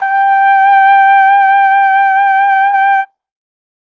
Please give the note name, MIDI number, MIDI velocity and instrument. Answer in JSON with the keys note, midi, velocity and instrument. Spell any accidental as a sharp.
{"note": "G5", "midi": 79, "velocity": 25, "instrument": "acoustic brass instrument"}